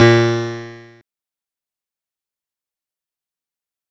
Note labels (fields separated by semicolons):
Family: guitar; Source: electronic; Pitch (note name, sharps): A#2; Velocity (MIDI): 25; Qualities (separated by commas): bright, distorted, fast decay